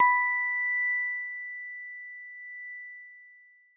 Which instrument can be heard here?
acoustic mallet percussion instrument